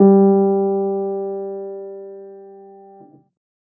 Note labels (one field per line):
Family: keyboard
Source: acoustic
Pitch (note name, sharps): G3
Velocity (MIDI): 25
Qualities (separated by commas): reverb